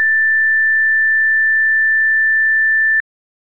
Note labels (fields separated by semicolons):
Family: organ; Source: electronic; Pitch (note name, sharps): A6; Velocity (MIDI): 25; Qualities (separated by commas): bright